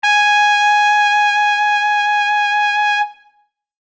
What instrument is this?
acoustic brass instrument